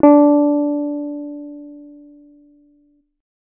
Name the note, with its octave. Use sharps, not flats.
D4